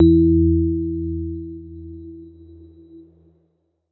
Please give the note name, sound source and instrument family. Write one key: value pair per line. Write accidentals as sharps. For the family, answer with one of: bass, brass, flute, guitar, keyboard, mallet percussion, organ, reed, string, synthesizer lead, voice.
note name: E2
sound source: electronic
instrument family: keyboard